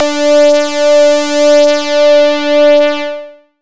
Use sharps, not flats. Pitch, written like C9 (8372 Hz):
D4 (293.7 Hz)